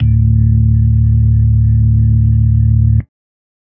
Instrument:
electronic organ